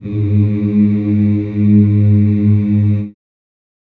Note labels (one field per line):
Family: voice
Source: acoustic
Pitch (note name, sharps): G#2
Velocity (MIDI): 50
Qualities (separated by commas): dark, reverb